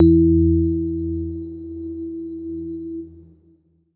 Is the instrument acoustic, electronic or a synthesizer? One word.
electronic